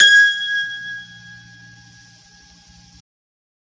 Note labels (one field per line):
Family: keyboard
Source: electronic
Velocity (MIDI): 127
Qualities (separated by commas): bright